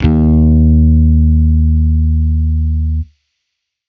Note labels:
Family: bass; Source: electronic; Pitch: D#2; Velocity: 25

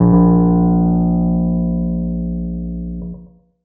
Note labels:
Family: keyboard; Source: electronic; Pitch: A#1; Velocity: 50; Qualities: dark, distorted, tempo-synced

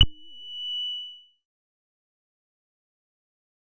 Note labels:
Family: bass; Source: synthesizer; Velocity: 25; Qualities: distorted, fast decay

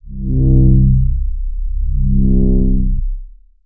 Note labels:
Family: bass; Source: synthesizer; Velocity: 25; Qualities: distorted, long release, tempo-synced

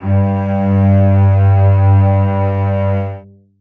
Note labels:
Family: string; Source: acoustic; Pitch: G2; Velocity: 127; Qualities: reverb

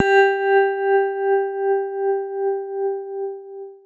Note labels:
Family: guitar; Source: electronic; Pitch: G4; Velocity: 127; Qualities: bright, long release, reverb

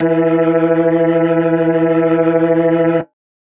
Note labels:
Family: organ; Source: electronic; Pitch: E3; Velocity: 75; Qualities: distorted

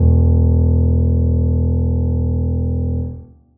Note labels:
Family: keyboard; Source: acoustic; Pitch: E1; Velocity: 50; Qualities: dark, reverb

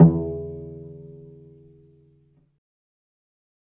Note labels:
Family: string; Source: acoustic; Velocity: 75; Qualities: dark, fast decay, reverb

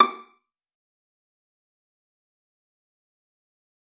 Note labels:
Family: string; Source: acoustic; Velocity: 127; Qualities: fast decay, percussive, reverb

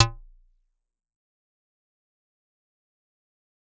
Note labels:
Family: mallet percussion; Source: acoustic; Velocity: 100; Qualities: fast decay, percussive

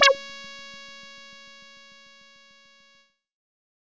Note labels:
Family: bass; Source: synthesizer; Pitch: C#5; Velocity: 25; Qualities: distorted

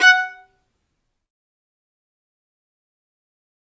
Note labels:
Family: string; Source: acoustic; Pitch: F#5; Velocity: 127; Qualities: bright, fast decay, percussive, reverb

